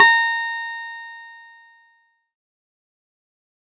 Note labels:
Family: keyboard; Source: electronic; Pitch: A#5; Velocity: 75; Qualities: distorted, fast decay

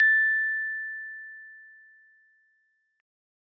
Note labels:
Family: keyboard; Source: acoustic; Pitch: A6; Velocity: 50

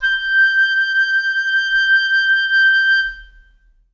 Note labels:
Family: reed; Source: acoustic; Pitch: G6; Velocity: 25; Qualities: long release, reverb

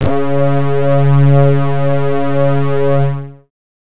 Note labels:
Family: bass; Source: synthesizer; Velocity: 25; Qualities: distorted

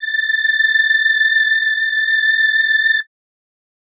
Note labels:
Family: reed; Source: acoustic; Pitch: A6; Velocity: 127

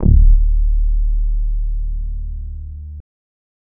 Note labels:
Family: bass; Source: synthesizer; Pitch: D1; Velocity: 25; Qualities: dark, distorted

